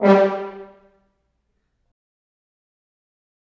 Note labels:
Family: brass; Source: acoustic; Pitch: G3; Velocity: 75; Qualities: fast decay, percussive, reverb

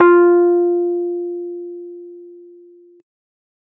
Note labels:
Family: keyboard; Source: electronic; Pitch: F4; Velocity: 75

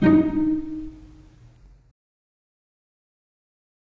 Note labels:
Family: string; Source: acoustic; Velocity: 50; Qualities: fast decay, reverb

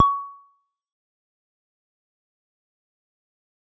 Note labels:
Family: bass; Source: synthesizer; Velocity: 75; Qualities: fast decay, percussive

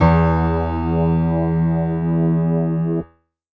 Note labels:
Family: keyboard; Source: electronic; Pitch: E2; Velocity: 100; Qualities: reverb

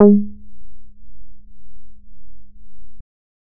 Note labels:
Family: bass; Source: synthesizer; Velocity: 75

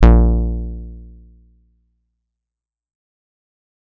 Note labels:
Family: guitar; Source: electronic; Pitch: A#1; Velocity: 50; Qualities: fast decay

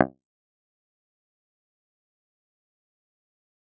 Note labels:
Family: guitar; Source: electronic; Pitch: C2; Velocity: 100; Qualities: fast decay, percussive

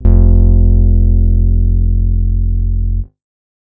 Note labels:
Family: guitar; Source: acoustic; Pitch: F1; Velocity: 100; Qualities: dark

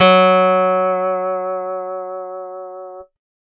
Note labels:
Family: guitar; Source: acoustic; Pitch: F#3; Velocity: 127

